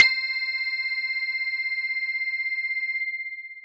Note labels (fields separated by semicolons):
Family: mallet percussion; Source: electronic; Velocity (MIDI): 127; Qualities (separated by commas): long release